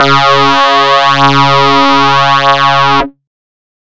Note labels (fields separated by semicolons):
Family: bass; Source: synthesizer; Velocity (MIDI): 127; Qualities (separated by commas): bright, distorted